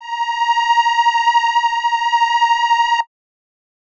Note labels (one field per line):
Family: reed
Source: acoustic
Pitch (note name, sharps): A#5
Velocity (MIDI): 25